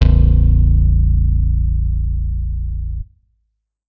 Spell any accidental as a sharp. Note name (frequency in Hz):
A0 (27.5 Hz)